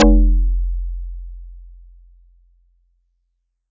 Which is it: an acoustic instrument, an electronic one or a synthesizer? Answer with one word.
acoustic